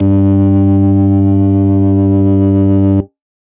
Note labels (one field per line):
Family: organ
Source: electronic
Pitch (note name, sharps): G2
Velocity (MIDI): 100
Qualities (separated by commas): distorted